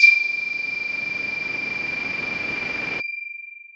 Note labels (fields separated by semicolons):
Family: voice; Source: synthesizer; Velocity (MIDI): 127; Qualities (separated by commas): distorted, long release